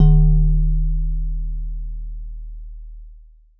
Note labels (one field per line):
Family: mallet percussion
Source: acoustic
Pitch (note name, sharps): D#1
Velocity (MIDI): 50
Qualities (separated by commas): dark